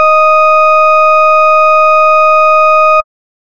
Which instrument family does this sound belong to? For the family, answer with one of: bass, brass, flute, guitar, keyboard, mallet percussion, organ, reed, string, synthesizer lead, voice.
bass